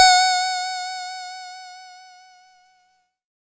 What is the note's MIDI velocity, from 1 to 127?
127